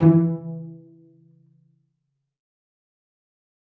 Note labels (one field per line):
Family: string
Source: acoustic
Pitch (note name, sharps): E3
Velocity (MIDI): 127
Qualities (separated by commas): dark, fast decay, reverb